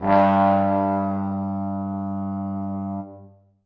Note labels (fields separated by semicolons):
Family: brass; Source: acoustic; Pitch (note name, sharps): G2; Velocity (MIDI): 50; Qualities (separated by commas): bright, reverb